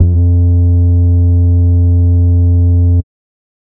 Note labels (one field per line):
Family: bass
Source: synthesizer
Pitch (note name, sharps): F2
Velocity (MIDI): 100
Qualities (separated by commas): dark, distorted, tempo-synced